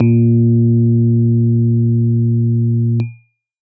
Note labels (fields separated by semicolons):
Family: keyboard; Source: electronic; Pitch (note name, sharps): A#2; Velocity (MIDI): 75